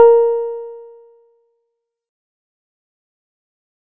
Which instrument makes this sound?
synthesizer guitar